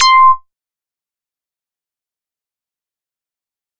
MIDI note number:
84